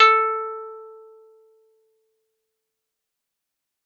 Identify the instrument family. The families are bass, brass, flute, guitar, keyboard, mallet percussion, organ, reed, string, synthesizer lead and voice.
guitar